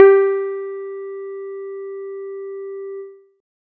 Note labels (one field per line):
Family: guitar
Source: synthesizer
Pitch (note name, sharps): G4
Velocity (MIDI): 75